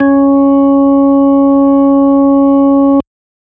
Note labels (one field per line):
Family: organ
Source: electronic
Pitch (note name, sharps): C#4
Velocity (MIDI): 50